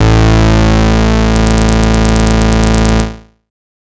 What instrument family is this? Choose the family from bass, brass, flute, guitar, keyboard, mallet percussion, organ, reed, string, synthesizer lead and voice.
bass